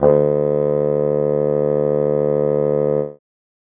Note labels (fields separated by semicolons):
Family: reed; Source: acoustic; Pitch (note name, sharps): D2; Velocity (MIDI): 50